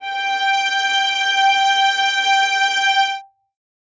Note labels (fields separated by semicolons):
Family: string; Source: acoustic; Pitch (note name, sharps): G5; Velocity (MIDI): 75; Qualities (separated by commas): reverb